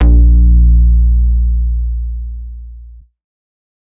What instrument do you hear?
synthesizer bass